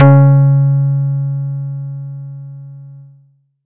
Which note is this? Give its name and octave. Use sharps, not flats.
C#3